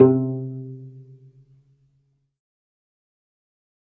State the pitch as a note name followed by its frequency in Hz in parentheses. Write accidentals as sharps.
C3 (130.8 Hz)